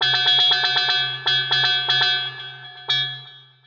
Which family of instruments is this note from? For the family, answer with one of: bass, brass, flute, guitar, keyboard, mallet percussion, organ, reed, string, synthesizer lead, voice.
mallet percussion